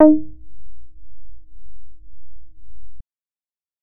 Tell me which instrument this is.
synthesizer bass